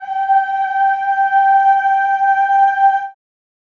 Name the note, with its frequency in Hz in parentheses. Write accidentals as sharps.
G5 (784 Hz)